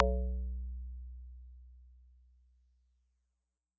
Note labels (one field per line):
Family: guitar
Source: synthesizer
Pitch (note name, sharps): B1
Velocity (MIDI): 127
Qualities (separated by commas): dark